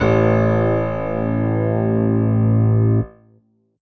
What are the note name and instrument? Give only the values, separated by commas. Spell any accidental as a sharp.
A1, electronic keyboard